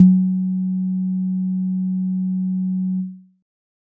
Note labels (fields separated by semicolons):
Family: keyboard; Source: electronic; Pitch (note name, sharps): F#3; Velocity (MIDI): 75; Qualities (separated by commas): dark